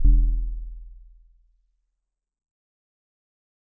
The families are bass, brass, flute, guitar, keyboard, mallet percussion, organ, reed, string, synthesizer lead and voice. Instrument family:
mallet percussion